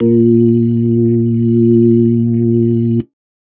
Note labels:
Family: organ; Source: electronic; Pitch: A#2; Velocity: 75

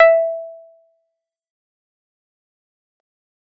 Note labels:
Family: keyboard; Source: electronic; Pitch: E5; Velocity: 75; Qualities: fast decay, percussive

